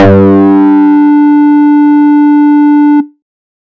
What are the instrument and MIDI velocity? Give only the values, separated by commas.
synthesizer bass, 75